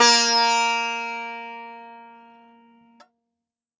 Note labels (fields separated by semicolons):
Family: guitar; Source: acoustic; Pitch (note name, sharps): A#3; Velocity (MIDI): 100; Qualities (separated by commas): bright, multiphonic, reverb